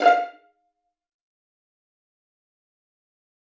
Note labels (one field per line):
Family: string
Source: acoustic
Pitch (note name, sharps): F5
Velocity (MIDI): 75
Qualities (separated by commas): fast decay, percussive, reverb